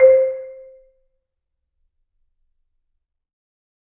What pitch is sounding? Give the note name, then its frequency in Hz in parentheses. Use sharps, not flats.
C5 (523.3 Hz)